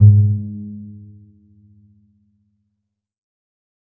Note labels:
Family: string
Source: acoustic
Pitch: G#2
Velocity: 25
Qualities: dark, reverb

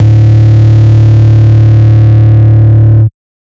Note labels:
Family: bass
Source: synthesizer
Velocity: 50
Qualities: bright, distorted, multiphonic

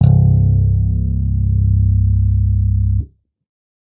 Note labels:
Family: bass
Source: electronic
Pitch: C1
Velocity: 100

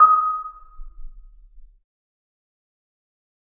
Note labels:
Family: mallet percussion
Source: acoustic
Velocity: 50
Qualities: dark, fast decay, reverb

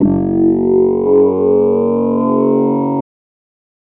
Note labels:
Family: voice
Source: synthesizer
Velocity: 75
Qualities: distorted

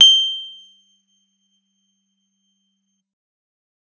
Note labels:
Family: guitar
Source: electronic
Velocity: 50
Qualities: bright, percussive

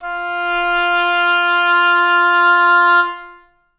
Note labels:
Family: reed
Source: acoustic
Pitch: F4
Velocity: 100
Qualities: reverb

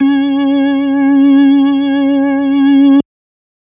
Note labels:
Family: organ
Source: electronic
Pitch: C#4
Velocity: 50

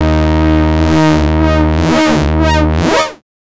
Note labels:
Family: bass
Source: synthesizer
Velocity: 50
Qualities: distorted, non-linear envelope

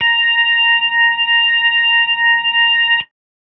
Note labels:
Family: organ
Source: electronic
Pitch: A#5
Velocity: 50

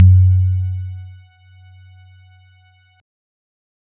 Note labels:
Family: keyboard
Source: electronic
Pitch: F#2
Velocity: 50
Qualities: dark

